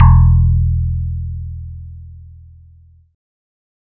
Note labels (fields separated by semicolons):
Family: bass; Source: synthesizer; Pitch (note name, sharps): E1; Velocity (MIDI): 25